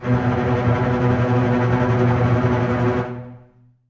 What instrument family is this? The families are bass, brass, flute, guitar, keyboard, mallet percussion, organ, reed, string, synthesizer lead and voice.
string